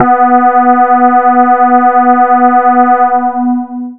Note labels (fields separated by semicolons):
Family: bass; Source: synthesizer; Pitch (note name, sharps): B3; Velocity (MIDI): 75; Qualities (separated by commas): long release